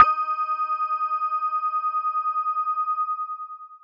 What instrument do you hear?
electronic mallet percussion instrument